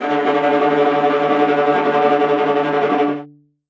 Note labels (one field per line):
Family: string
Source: acoustic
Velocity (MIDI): 127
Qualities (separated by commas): non-linear envelope, reverb